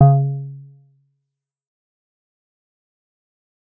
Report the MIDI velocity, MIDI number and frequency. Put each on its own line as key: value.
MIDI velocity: 25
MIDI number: 49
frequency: 138.6 Hz